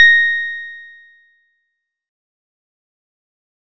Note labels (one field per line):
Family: guitar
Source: synthesizer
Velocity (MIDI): 25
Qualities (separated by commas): fast decay